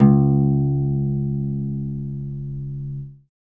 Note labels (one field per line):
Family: guitar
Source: acoustic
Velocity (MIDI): 25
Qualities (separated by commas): reverb